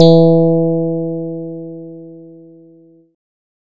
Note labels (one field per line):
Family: bass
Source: synthesizer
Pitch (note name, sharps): E3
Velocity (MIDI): 75